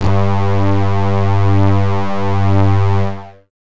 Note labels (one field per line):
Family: bass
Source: synthesizer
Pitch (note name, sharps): G2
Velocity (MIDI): 75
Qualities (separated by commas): distorted